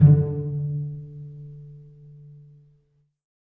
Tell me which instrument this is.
acoustic string instrument